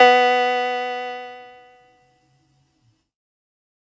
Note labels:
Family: keyboard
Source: electronic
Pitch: B3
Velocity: 127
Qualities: distorted

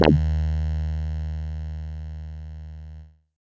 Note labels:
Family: bass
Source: synthesizer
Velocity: 50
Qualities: distorted

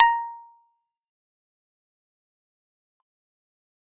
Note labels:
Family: keyboard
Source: electronic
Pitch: A#5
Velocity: 75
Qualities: fast decay, percussive

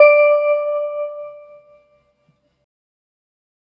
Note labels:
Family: organ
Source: electronic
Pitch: D5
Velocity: 75

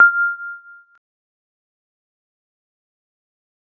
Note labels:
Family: keyboard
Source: electronic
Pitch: F6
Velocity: 25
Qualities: fast decay, percussive

